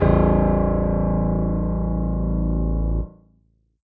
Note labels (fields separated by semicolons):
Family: keyboard; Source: electronic; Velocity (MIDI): 75